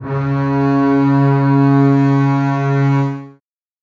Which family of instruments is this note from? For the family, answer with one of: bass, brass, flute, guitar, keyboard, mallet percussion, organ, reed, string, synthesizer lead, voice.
string